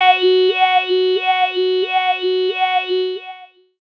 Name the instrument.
synthesizer voice